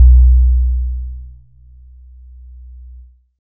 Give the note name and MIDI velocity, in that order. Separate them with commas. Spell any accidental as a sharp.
B1, 25